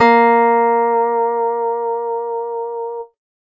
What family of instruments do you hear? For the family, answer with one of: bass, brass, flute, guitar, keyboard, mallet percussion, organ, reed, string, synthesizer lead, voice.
guitar